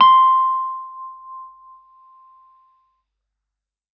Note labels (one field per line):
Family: keyboard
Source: electronic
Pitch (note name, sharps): C6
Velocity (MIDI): 127